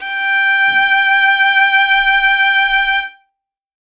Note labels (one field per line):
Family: string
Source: acoustic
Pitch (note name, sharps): G5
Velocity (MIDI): 25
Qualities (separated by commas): bright, reverb